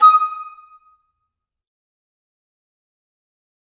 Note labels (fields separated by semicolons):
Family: flute; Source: acoustic; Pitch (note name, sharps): D#6; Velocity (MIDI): 127; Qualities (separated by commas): fast decay, percussive, reverb